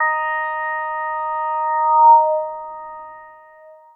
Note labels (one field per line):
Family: synthesizer lead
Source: synthesizer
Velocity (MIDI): 50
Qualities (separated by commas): long release